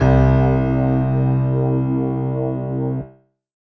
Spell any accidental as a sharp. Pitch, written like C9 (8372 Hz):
C2 (65.41 Hz)